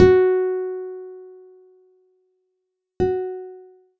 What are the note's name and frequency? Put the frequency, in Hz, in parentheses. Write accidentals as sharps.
F#4 (370 Hz)